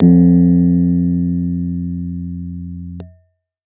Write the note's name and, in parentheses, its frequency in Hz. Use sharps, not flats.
F2 (87.31 Hz)